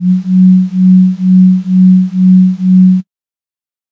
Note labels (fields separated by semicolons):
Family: flute; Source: synthesizer; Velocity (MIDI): 127; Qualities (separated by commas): dark